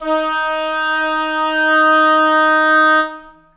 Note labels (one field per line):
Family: reed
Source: acoustic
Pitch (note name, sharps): D#4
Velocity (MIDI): 75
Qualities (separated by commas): reverb